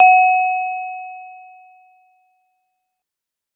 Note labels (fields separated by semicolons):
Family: mallet percussion; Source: acoustic; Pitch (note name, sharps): F#5; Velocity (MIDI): 50